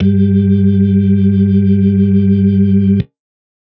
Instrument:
electronic organ